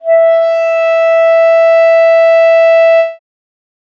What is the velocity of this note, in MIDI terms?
50